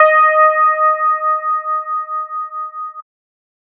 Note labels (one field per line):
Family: bass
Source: synthesizer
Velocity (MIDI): 100